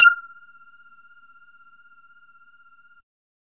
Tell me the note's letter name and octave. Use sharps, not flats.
F6